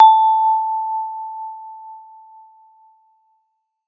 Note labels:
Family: mallet percussion; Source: acoustic; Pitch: A5; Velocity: 100

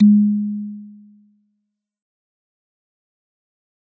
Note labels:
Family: mallet percussion; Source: acoustic; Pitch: G#3; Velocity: 100; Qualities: dark, fast decay

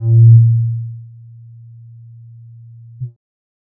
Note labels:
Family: bass; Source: synthesizer; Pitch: A#2; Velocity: 25; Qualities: dark

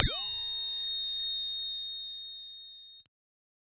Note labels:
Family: bass; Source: synthesizer; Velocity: 75; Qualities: multiphonic

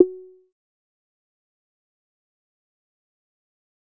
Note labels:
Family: bass; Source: synthesizer; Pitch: F#4; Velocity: 50; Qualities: fast decay, percussive

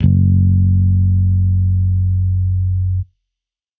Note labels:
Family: bass; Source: electronic; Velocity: 75; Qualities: distorted

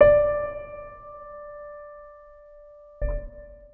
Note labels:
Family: organ; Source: electronic; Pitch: D5; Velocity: 25; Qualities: long release, reverb

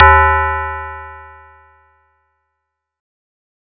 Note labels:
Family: mallet percussion; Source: acoustic; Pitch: D#2; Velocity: 100

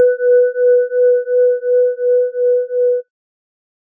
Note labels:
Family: organ; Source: electronic; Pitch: B4; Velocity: 50; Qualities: dark

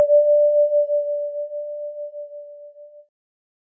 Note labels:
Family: keyboard; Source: electronic; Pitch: D5; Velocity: 127; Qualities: multiphonic

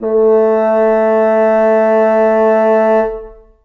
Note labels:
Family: reed; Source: acoustic; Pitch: A3; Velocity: 75; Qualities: long release, reverb

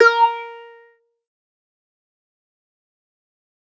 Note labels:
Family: bass; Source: synthesizer; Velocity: 50; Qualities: distorted, fast decay, percussive

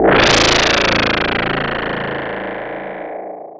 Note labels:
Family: mallet percussion; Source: electronic; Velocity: 100; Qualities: bright, distorted, long release, non-linear envelope

